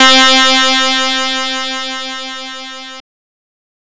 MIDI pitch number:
60